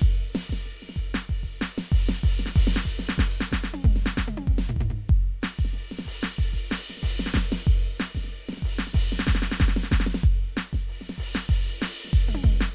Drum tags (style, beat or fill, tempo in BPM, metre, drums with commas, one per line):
Afrobeat
beat
94 BPM
4/4
crash, ride, open hi-hat, hi-hat pedal, snare, high tom, mid tom, floor tom, kick